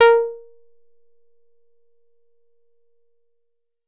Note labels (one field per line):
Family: guitar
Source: synthesizer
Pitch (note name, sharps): A#4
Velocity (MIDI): 100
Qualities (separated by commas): percussive